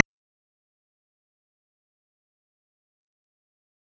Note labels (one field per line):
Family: bass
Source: synthesizer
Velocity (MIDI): 50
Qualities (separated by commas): fast decay, percussive